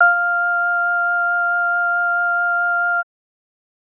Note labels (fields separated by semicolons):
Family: organ; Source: electronic; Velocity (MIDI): 25; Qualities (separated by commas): multiphonic